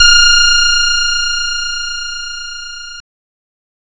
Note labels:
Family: guitar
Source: synthesizer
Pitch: F6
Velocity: 75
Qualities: bright, distorted

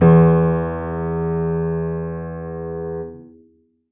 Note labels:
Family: keyboard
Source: acoustic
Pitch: E2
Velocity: 75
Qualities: reverb

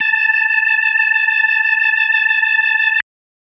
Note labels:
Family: organ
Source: electronic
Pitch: A5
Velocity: 100

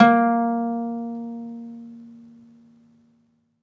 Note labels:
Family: guitar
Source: acoustic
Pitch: A#3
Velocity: 75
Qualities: reverb

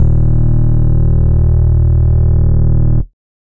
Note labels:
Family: bass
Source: synthesizer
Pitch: D#1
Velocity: 100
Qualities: distorted, multiphonic, tempo-synced

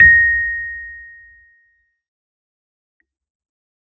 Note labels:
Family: keyboard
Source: electronic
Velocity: 127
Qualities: fast decay

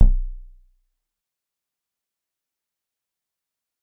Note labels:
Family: guitar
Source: electronic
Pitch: B0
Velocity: 25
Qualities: dark, fast decay, percussive, reverb

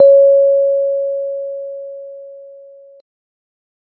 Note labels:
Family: keyboard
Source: electronic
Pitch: C#5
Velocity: 50

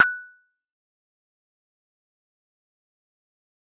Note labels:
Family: mallet percussion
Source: acoustic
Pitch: F#6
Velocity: 127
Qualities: fast decay, percussive

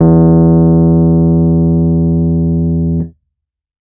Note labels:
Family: keyboard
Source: electronic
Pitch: E2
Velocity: 75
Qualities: dark, distorted

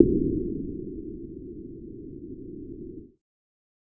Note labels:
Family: bass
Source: synthesizer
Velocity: 25

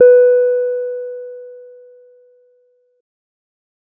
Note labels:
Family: bass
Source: synthesizer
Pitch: B4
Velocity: 50

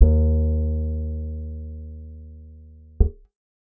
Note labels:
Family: guitar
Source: acoustic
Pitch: D#2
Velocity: 25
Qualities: dark

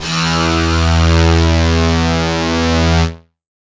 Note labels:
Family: guitar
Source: electronic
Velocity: 100

